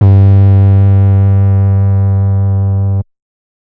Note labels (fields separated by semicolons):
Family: bass; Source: synthesizer; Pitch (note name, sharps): G2; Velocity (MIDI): 75; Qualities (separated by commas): distorted